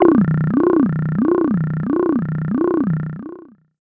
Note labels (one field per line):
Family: voice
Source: synthesizer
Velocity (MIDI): 75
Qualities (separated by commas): long release, non-linear envelope, tempo-synced